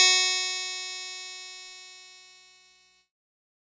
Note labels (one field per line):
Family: keyboard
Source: electronic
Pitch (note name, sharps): F#4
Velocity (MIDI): 75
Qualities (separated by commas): bright, distorted